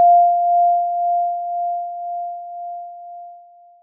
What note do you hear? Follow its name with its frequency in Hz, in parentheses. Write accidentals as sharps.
F5 (698.5 Hz)